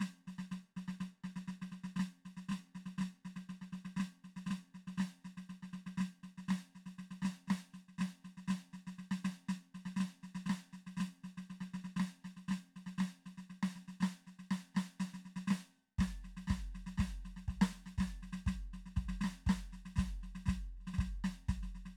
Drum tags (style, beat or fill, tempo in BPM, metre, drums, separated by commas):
march, beat, 120 BPM, 4/4, snare, kick